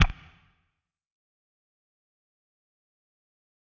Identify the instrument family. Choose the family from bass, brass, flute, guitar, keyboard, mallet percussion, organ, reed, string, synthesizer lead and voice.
guitar